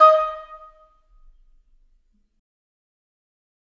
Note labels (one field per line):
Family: reed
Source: acoustic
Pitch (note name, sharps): D#5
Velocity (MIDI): 25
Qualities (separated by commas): fast decay, percussive, reverb